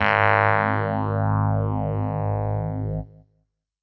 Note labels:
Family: keyboard; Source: electronic; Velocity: 127; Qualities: distorted

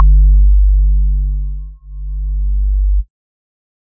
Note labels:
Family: organ; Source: electronic; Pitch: G1; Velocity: 50; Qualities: dark

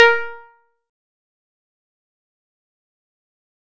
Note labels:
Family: guitar; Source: acoustic; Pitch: A#4; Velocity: 25; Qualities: distorted, fast decay, percussive

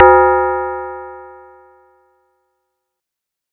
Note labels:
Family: mallet percussion; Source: acoustic; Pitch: D2; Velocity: 75

